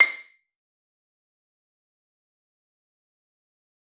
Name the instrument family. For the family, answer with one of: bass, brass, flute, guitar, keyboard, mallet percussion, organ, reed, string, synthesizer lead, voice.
string